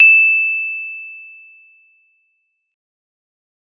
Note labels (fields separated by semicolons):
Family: mallet percussion; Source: acoustic; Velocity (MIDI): 25; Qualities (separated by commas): bright